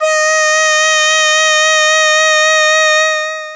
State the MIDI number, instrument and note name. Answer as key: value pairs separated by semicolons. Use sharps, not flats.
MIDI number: 75; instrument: synthesizer voice; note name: D#5